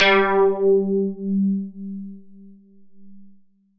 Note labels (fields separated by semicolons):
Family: synthesizer lead; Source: synthesizer; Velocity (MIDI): 100